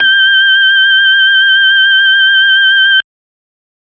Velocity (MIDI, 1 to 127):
100